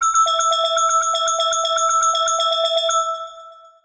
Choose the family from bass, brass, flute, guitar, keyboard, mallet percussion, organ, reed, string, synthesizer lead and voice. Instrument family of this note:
mallet percussion